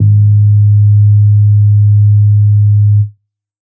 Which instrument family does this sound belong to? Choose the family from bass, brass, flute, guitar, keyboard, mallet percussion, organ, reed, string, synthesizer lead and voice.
bass